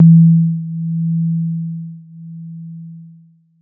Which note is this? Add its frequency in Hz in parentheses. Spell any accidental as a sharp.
E3 (164.8 Hz)